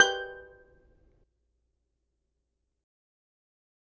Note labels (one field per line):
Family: mallet percussion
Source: acoustic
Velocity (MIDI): 75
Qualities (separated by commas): fast decay, percussive, reverb